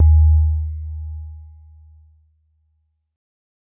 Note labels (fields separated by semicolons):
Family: keyboard; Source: electronic; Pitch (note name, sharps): D#2; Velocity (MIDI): 25; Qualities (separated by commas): dark